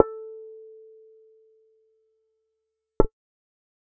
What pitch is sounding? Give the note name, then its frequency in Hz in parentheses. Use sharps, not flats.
A4 (440 Hz)